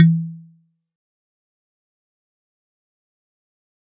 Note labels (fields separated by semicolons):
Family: mallet percussion; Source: acoustic; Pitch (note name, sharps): E3; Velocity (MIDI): 50; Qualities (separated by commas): fast decay, percussive